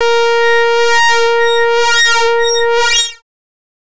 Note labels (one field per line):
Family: bass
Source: synthesizer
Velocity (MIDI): 25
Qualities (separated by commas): distorted, non-linear envelope